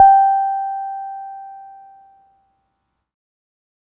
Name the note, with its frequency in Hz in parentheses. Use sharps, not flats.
G5 (784 Hz)